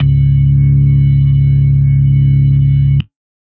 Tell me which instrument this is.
electronic organ